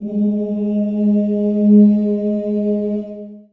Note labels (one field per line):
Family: voice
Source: acoustic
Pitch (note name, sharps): G#3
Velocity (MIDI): 25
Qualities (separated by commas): reverb